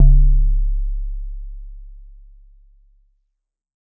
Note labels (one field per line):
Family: mallet percussion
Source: acoustic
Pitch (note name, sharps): C#1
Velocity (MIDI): 100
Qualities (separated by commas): dark